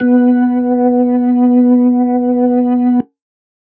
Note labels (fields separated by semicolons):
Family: organ; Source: electronic; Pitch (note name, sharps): B3; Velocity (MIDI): 75